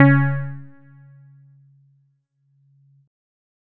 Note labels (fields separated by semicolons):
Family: keyboard; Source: electronic; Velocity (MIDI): 127